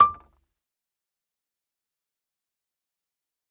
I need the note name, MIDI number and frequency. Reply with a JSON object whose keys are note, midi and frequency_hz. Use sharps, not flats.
{"note": "D6", "midi": 86, "frequency_hz": 1175}